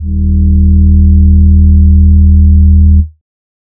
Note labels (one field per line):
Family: voice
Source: synthesizer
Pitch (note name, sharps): D#1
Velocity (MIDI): 25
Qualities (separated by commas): dark